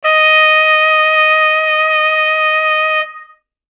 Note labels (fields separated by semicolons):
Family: brass; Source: acoustic; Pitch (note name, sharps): D#5; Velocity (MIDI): 100; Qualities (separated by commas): distorted